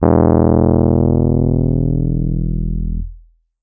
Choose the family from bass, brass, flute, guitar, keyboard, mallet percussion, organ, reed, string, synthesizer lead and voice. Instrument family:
keyboard